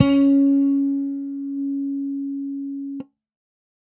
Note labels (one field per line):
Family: bass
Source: electronic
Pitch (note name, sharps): C#4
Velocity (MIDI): 127